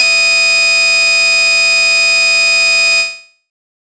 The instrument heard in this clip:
synthesizer bass